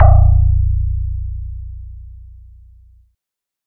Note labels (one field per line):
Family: bass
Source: synthesizer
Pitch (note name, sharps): A#0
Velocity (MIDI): 25